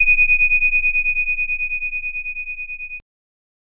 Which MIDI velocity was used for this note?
25